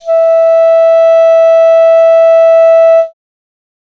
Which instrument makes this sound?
acoustic reed instrument